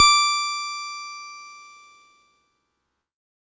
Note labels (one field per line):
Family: keyboard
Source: electronic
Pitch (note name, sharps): D6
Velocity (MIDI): 25